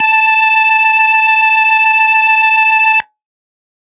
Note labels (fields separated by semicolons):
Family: organ; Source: electronic; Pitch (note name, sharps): A5; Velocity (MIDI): 25; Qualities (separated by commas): distorted